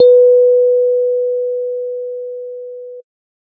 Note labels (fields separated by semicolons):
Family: keyboard; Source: electronic; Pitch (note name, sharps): B4; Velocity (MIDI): 100